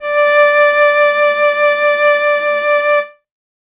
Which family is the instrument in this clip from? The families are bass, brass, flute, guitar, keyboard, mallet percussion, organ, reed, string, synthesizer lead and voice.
string